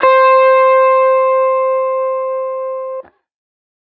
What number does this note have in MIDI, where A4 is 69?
72